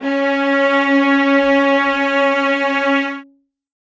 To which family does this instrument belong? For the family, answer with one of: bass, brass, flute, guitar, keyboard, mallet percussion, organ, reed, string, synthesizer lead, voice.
string